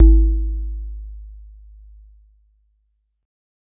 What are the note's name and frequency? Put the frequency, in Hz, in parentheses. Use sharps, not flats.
G#1 (51.91 Hz)